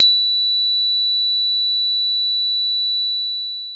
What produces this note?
acoustic mallet percussion instrument